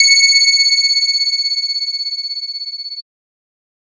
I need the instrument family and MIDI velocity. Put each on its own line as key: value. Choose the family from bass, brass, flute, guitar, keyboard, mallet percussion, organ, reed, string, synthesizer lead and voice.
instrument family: bass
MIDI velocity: 50